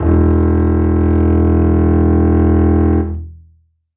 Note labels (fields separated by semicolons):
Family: string; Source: acoustic; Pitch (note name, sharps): E1; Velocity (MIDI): 127; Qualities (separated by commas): long release, reverb